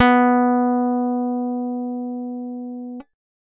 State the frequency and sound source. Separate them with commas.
246.9 Hz, acoustic